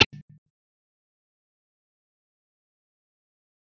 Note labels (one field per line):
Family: guitar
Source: electronic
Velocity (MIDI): 25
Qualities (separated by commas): distorted, fast decay, percussive, tempo-synced